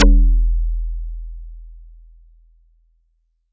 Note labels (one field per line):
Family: mallet percussion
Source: acoustic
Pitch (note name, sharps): E1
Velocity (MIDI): 75